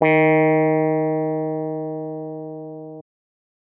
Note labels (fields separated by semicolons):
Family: keyboard; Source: electronic; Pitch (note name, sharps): D#3; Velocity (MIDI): 75